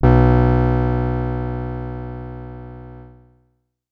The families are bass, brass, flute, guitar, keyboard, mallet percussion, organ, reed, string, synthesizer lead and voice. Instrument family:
guitar